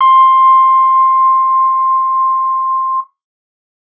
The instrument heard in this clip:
electronic guitar